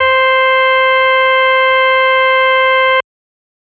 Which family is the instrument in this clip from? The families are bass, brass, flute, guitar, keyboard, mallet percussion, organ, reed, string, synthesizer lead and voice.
organ